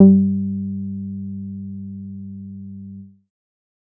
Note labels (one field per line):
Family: bass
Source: synthesizer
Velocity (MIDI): 25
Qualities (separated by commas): dark